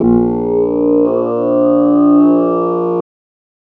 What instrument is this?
synthesizer voice